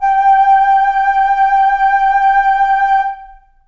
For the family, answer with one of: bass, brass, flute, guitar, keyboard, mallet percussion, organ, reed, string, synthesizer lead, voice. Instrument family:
flute